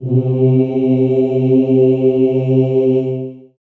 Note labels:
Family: voice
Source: acoustic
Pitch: C3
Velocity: 25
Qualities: long release, reverb

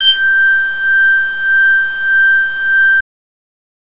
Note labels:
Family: bass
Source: synthesizer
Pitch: G6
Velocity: 75

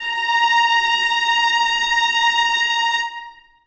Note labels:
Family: string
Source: acoustic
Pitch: A#5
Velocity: 75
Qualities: reverb

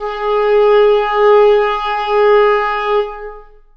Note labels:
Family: reed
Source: acoustic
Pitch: G#4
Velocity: 25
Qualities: long release, reverb

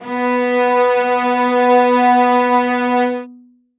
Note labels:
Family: string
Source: acoustic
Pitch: B3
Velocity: 100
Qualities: reverb

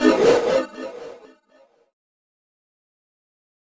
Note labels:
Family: keyboard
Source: electronic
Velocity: 50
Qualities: fast decay, non-linear envelope

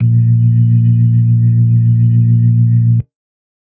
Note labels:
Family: organ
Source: electronic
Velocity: 75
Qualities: dark

